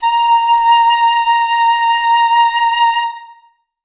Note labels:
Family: flute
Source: acoustic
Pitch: A#5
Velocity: 100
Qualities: reverb

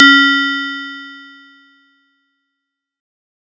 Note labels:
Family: mallet percussion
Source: acoustic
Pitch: C#4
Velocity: 127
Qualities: bright

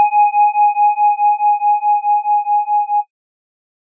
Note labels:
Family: organ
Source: electronic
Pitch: G#5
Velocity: 50

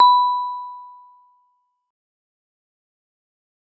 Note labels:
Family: mallet percussion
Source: acoustic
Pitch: B5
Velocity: 75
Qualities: fast decay

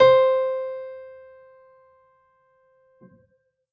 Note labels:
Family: keyboard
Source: acoustic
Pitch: C5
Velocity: 50

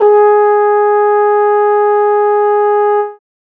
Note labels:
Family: brass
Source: acoustic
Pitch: G#4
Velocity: 25

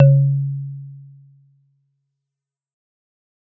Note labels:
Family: mallet percussion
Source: acoustic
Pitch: C#3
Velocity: 50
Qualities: dark, fast decay

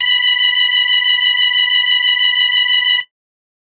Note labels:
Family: organ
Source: electronic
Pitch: B5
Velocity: 127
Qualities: distorted

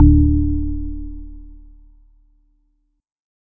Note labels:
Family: organ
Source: electronic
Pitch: D1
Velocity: 25

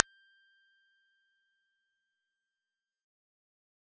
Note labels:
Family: bass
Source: synthesizer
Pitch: G6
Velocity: 50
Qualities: fast decay, percussive

